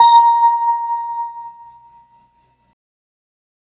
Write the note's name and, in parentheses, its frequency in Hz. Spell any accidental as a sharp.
A#5 (932.3 Hz)